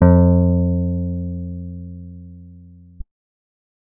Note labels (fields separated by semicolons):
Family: guitar; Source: acoustic; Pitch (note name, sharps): F2; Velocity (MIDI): 25